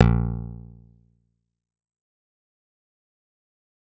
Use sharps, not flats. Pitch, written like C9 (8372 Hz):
A#1 (58.27 Hz)